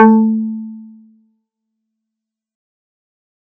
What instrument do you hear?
synthesizer guitar